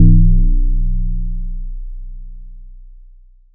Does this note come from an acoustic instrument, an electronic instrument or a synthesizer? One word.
electronic